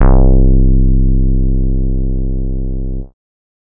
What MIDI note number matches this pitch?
24